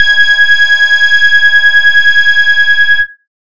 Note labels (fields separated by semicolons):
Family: bass; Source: synthesizer; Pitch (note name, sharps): G#6; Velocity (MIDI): 75